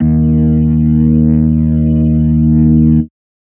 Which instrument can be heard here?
electronic organ